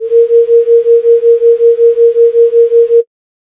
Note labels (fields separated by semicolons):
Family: flute; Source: synthesizer; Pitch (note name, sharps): A#4; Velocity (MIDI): 75